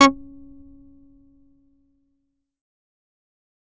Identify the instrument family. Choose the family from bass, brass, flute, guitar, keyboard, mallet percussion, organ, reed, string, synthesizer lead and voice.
bass